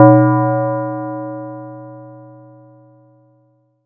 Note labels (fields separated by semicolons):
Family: mallet percussion; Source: acoustic; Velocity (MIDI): 100; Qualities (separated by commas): multiphonic